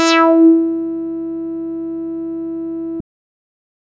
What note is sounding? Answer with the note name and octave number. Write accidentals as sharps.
E4